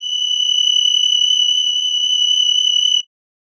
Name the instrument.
acoustic reed instrument